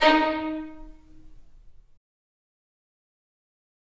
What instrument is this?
acoustic string instrument